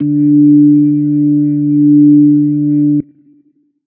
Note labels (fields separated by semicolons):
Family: organ; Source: electronic; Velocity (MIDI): 127; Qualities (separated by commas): dark